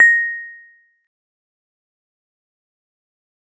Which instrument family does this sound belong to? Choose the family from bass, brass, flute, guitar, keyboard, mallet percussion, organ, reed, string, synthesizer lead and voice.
mallet percussion